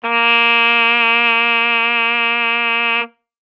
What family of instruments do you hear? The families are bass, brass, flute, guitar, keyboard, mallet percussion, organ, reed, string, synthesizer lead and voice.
brass